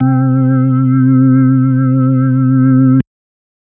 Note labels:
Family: organ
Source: electronic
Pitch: C3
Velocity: 100

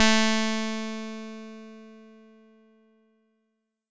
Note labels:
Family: bass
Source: synthesizer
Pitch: A3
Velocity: 100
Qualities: bright, distorted

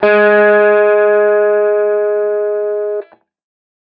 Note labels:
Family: guitar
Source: electronic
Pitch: G#3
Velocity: 75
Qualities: distorted

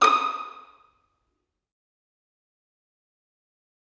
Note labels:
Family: string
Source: acoustic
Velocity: 127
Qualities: fast decay, percussive, reverb

